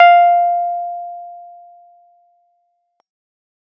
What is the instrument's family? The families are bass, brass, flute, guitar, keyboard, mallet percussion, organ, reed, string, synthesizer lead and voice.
keyboard